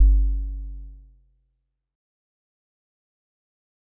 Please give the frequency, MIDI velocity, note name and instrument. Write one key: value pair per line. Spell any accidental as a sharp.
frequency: 49 Hz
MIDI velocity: 25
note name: G1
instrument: acoustic mallet percussion instrument